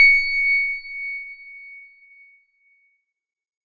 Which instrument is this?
electronic organ